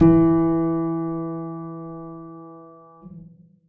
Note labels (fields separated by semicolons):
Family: keyboard; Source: acoustic; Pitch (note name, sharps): E3; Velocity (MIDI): 75; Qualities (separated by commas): reverb